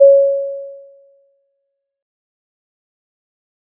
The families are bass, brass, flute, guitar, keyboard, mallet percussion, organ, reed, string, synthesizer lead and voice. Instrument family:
mallet percussion